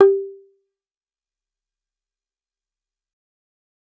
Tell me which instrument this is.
synthesizer bass